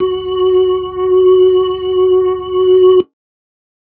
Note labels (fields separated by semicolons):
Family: organ; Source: electronic; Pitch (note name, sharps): F#4; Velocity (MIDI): 25